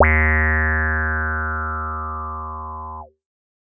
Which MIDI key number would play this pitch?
39